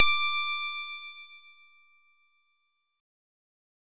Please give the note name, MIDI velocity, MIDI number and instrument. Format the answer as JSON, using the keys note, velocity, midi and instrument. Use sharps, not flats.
{"note": "D6", "velocity": 100, "midi": 86, "instrument": "synthesizer lead"}